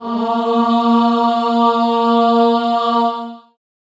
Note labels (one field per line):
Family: voice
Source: acoustic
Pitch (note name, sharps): A#3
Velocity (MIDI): 75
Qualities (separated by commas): reverb